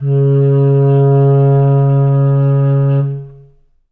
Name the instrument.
acoustic reed instrument